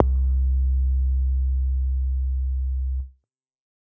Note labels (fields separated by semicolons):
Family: bass; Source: synthesizer; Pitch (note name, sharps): C2; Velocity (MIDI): 100; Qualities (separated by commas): dark, distorted